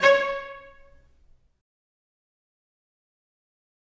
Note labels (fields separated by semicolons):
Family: string; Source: acoustic; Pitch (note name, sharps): C#5; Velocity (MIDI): 127; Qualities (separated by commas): fast decay, percussive, reverb